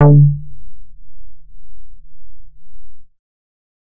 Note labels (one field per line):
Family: bass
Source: synthesizer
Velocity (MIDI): 75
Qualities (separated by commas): distorted